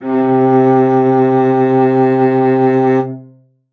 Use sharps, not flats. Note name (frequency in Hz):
C3 (130.8 Hz)